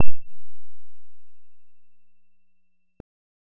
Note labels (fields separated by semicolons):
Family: bass; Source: synthesizer; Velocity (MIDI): 25